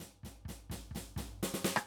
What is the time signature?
4/4